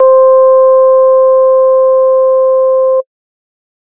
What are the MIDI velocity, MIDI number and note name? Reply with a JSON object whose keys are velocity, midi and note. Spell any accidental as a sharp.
{"velocity": 50, "midi": 72, "note": "C5"}